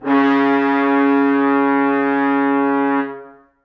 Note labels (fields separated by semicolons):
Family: brass; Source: acoustic; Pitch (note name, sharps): C#3; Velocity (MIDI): 75; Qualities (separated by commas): reverb